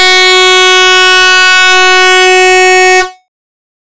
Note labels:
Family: bass; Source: synthesizer; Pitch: F#4; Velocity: 100; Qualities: bright, distorted

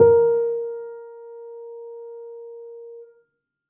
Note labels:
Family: keyboard; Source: acoustic; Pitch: A#4; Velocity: 25; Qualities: dark

